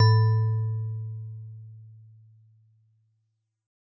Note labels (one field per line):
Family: mallet percussion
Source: acoustic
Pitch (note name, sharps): A2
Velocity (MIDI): 100